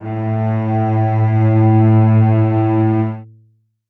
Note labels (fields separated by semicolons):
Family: string; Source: acoustic; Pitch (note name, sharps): A2; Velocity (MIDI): 75; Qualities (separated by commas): reverb